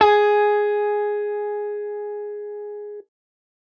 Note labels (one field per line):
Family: guitar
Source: electronic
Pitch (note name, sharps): G#4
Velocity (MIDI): 127